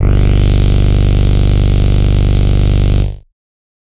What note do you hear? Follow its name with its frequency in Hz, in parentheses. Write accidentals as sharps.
G0 (24.5 Hz)